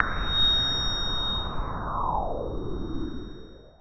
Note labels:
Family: synthesizer lead; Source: synthesizer; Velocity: 50; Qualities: long release

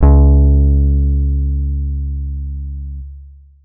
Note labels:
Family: guitar; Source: electronic; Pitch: C#2; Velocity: 25; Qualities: long release

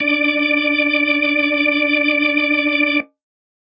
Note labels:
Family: organ; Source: electronic; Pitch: D4; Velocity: 100; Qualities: reverb

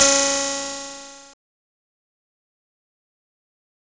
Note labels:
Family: guitar; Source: electronic; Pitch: C#4; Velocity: 100; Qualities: bright, distorted, fast decay

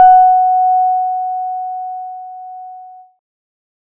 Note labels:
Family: keyboard; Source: electronic; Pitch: F#5; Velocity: 25

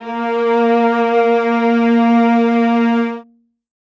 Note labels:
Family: string; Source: acoustic; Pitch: A#3; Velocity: 100; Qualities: reverb

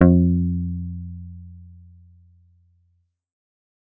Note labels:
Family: guitar; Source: electronic; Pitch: F2; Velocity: 25

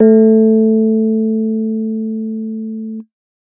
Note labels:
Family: keyboard; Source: electronic; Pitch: A3; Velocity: 50

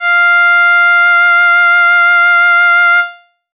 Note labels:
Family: reed; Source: synthesizer; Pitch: F5; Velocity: 127

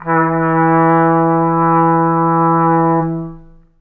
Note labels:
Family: brass; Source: acoustic; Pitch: E3; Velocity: 50; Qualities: long release, reverb

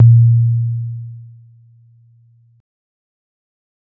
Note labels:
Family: keyboard; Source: electronic; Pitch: A#2; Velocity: 25; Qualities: dark

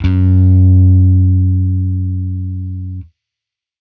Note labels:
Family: bass; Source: electronic; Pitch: F#2; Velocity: 75; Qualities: distorted

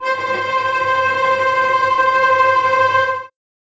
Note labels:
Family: string; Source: acoustic; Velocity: 75; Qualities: bright, non-linear envelope, reverb

